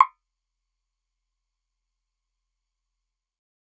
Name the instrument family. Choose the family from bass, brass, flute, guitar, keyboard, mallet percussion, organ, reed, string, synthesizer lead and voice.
bass